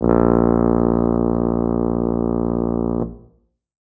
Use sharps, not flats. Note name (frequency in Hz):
A#1 (58.27 Hz)